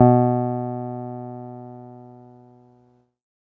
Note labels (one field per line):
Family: keyboard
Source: electronic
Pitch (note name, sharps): B2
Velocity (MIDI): 100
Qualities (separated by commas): dark